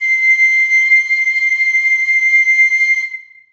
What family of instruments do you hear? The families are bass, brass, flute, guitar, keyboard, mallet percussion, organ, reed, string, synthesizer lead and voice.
flute